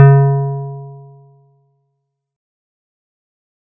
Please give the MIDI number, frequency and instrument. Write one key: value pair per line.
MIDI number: 49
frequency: 138.6 Hz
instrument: electronic keyboard